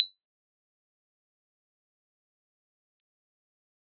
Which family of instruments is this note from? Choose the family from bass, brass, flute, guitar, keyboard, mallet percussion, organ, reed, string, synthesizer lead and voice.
keyboard